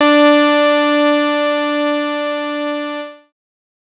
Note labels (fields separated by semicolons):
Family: bass; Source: synthesizer; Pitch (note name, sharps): D4; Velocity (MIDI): 25; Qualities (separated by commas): bright, distorted